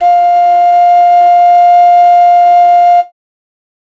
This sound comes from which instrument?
acoustic flute